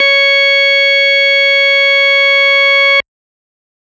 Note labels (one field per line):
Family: organ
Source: electronic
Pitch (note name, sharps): C#5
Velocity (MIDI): 127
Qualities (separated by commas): distorted